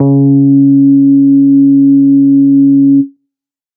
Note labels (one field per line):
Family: bass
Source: synthesizer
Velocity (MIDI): 100